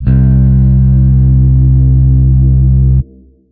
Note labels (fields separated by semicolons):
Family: guitar; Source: electronic; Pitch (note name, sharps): C2; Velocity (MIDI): 50; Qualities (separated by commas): distorted